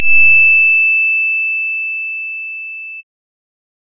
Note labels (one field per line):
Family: bass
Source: synthesizer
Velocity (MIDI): 100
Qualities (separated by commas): bright, distorted